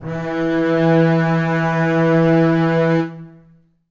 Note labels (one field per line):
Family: string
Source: acoustic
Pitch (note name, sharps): E3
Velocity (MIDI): 75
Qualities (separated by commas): reverb